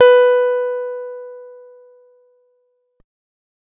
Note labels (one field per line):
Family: guitar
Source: acoustic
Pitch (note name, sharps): B4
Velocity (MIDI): 50